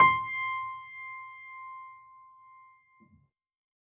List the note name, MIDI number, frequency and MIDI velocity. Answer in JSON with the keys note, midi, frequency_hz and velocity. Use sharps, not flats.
{"note": "C6", "midi": 84, "frequency_hz": 1047, "velocity": 75}